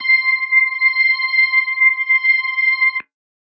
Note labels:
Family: organ; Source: electronic; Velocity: 100

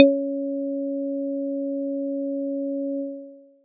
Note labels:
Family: mallet percussion; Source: acoustic; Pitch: C#4; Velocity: 127

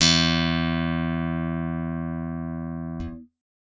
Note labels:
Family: guitar; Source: electronic; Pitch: E2; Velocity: 127; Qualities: reverb

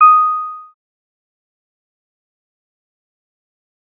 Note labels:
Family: bass; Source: synthesizer; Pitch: D#6; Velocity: 25; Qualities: fast decay, percussive

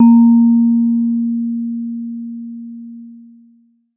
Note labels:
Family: mallet percussion; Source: acoustic; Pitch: A#3; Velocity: 127; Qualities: long release

